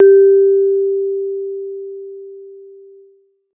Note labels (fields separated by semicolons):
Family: mallet percussion; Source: acoustic; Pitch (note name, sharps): G4; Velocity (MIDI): 25